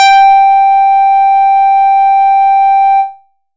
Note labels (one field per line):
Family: bass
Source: synthesizer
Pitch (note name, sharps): G5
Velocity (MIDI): 127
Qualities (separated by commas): distorted, tempo-synced